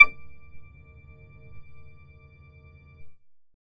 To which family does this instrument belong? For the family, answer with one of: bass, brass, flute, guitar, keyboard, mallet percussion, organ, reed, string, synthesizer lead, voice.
bass